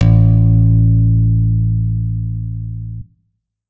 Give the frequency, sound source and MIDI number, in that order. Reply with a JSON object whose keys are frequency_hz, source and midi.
{"frequency_hz": 55, "source": "electronic", "midi": 33}